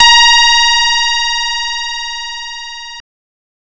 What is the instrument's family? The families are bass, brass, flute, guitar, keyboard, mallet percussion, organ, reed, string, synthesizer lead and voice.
guitar